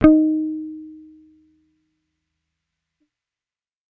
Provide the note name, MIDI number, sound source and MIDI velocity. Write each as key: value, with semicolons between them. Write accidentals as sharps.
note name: D#4; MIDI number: 63; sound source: electronic; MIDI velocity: 25